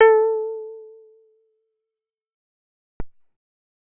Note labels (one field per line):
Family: bass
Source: synthesizer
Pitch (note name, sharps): A4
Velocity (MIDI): 25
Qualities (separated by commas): fast decay